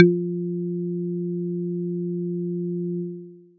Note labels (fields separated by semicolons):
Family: mallet percussion; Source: acoustic; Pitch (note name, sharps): F3; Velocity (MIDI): 127